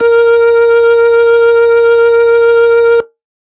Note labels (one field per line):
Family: organ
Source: electronic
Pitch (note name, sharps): A#4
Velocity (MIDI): 100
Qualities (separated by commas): distorted